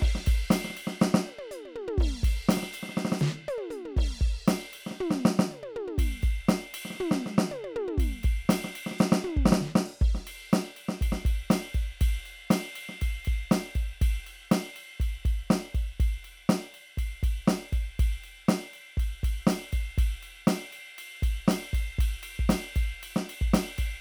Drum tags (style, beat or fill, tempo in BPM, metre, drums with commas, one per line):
rock
beat
120 BPM
4/4
crash, ride, open hi-hat, hi-hat pedal, snare, high tom, mid tom, floor tom, kick